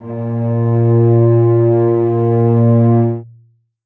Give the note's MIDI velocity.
25